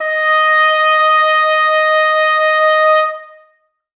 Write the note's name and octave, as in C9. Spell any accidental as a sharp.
D#5